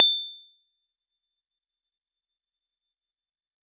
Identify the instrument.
electronic keyboard